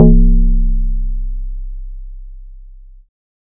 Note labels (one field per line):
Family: bass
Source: synthesizer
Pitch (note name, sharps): C1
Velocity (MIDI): 100